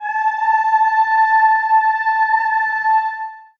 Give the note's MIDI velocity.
25